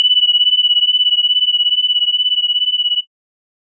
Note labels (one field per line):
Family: organ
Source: electronic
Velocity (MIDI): 127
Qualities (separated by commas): bright